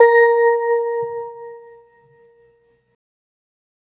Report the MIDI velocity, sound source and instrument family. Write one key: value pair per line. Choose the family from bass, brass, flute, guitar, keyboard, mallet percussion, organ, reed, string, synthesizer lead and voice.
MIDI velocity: 75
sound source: electronic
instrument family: organ